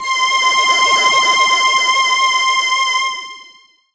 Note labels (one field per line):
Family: voice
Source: synthesizer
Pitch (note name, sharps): C6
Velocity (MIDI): 25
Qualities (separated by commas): bright, distorted, long release